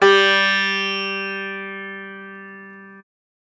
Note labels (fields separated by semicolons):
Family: guitar; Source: acoustic; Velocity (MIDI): 127; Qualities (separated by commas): bright, multiphonic, reverb